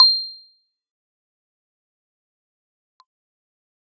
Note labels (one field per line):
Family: keyboard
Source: electronic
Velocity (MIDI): 50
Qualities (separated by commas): bright, fast decay, percussive